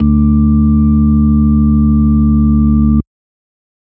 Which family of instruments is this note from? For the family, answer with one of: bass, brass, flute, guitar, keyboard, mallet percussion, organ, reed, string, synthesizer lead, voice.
organ